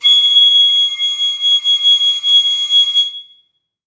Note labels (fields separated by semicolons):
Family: flute; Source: acoustic; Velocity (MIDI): 100; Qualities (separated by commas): bright, reverb